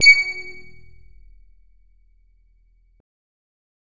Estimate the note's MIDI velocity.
100